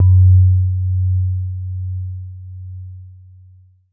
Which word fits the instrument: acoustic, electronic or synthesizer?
electronic